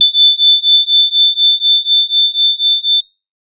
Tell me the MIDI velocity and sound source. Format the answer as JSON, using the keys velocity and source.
{"velocity": 127, "source": "electronic"}